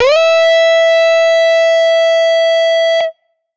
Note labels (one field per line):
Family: guitar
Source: electronic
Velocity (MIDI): 127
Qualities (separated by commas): bright, distorted